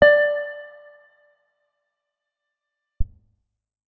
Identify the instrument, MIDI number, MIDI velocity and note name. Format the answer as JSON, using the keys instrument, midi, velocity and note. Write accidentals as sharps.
{"instrument": "electronic guitar", "midi": 74, "velocity": 25, "note": "D5"}